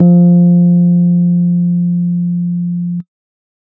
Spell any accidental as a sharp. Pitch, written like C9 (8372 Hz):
F3 (174.6 Hz)